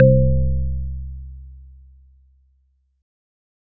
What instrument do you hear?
electronic organ